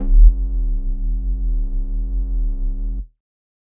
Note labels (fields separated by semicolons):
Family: flute; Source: synthesizer; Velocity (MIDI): 25; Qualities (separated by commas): distorted